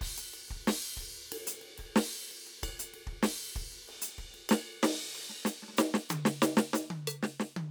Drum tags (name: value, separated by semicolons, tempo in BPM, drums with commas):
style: rock; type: beat; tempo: 93 BPM; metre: 4/4; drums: crash, ride, ride bell, closed hi-hat, hi-hat pedal, percussion, snare, cross-stick, high tom, floor tom, kick